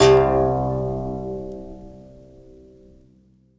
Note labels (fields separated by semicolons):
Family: guitar; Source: acoustic; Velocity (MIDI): 50